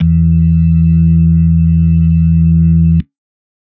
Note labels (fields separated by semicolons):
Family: organ; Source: electronic; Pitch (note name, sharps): E2; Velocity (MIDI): 127; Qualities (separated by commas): dark